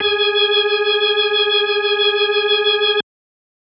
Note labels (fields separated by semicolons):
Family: organ; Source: electronic; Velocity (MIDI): 25